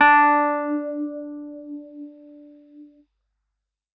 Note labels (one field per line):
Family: keyboard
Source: electronic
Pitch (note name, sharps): D4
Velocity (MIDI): 100